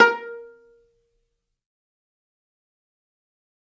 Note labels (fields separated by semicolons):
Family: string; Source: acoustic; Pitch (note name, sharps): A#4; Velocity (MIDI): 127; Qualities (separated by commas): fast decay, percussive, reverb